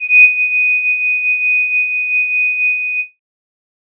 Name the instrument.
synthesizer flute